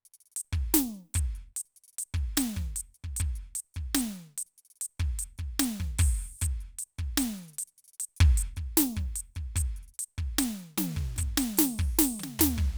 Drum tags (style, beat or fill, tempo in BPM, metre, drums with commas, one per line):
hip-hop
beat
75 BPM
4/4
closed hi-hat, open hi-hat, hi-hat pedal, snare, high tom, mid tom, floor tom, kick